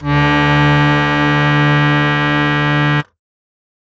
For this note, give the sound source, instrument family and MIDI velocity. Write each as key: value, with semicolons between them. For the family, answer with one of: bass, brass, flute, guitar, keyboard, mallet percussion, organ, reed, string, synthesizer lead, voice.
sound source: acoustic; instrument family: keyboard; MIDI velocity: 100